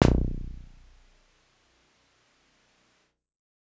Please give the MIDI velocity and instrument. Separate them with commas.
127, electronic keyboard